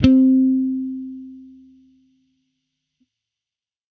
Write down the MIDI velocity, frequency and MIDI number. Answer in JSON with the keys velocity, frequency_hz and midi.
{"velocity": 127, "frequency_hz": 261.6, "midi": 60}